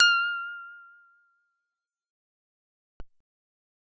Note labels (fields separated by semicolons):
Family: bass; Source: synthesizer; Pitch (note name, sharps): F6; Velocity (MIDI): 50; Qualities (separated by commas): fast decay